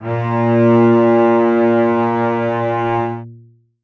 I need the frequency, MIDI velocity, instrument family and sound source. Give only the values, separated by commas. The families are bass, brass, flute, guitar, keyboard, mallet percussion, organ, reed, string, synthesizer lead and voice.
116.5 Hz, 100, string, acoustic